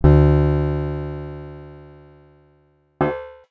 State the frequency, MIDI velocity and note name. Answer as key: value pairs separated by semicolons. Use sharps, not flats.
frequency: 73.42 Hz; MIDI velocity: 25; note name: D2